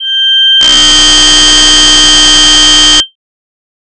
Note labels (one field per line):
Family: voice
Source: synthesizer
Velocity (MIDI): 100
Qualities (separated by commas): bright